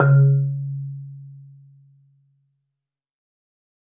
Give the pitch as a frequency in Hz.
138.6 Hz